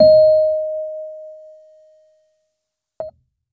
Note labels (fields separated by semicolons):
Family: keyboard; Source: electronic; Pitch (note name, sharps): D#5; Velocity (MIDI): 50